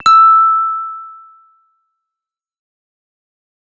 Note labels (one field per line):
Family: bass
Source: synthesizer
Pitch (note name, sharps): E6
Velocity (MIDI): 75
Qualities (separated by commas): distorted, fast decay